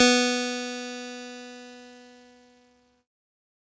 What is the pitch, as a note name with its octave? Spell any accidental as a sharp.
B3